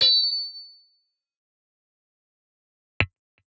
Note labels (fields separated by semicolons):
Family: guitar; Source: electronic; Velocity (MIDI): 75; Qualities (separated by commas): bright, distorted, fast decay